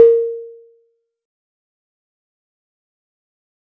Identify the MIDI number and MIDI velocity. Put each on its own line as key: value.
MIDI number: 70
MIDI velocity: 50